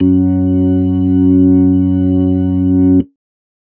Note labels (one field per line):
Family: organ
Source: electronic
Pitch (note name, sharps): F#2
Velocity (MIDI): 100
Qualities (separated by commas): dark